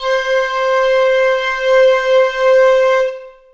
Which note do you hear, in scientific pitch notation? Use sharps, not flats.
C5